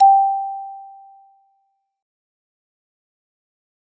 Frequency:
784 Hz